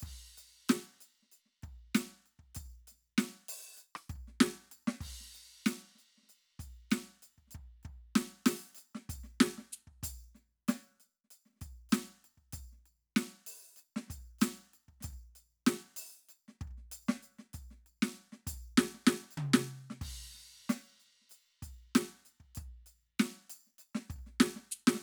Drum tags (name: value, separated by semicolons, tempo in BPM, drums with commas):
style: soul; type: beat; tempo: 96 BPM; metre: 4/4; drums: crash, percussion, snare, cross-stick, mid tom, kick